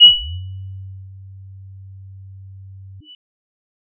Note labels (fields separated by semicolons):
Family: bass; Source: synthesizer; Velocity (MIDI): 50; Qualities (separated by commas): bright